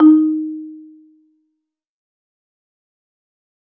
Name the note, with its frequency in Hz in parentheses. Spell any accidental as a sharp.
D#4 (311.1 Hz)